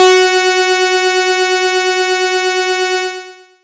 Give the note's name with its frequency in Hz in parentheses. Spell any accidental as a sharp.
F#4 (370 Hz)